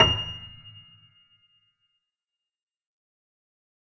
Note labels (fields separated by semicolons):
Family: keyboard; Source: acoustic; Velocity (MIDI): 75; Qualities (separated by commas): fast decay, percussive